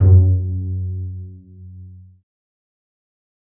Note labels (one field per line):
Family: string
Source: acoustic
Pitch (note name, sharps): F#2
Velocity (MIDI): 127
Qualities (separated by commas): dark, fast decay, reverb